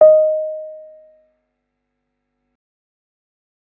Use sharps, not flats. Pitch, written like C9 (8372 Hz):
D#5 (622.3 Hz)